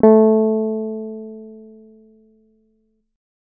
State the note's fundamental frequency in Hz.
220 Hz